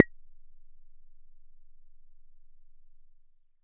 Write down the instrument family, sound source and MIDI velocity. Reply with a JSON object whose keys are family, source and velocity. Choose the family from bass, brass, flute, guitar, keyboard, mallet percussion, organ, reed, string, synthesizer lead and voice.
{"family": "bass", "source": "synthesizer", "velocity": 127}